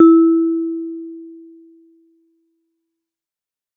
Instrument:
acoustic mallet percussion instrument